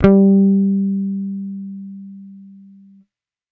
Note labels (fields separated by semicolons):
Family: bass; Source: electronic; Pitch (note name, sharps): G3; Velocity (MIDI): 127